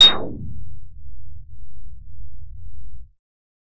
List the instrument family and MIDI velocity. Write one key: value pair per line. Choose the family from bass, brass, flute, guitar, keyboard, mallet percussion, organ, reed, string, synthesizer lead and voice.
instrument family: bass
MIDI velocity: 100